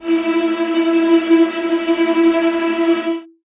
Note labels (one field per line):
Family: string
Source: acoustic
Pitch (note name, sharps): E4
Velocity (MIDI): 50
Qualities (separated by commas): bright, non-linear envelope, reverb